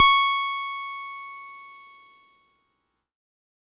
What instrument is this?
electronic keyboard